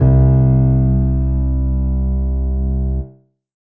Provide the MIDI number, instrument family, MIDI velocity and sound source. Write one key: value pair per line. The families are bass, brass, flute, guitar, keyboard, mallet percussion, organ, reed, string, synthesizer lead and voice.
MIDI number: 36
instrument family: keyboard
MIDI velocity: 25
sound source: electronic